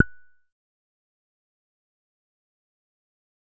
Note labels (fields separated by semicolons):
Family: bass; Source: synthesizer; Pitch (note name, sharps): F#6; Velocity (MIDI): 50; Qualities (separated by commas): fast decay, percussive